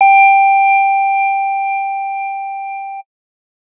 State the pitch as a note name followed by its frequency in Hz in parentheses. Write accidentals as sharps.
G5 (784 Hz)